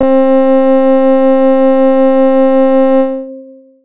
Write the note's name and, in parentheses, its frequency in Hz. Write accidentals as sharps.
C4 (261.6 Hz)